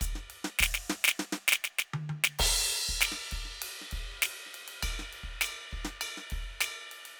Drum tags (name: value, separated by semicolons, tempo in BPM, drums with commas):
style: funk; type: beat; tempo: 100 BPM; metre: 4/4; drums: crash, ride, ride bell, hi-hat pedal, snare, high tom, kick